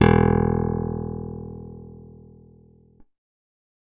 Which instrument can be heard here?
electronic keyboard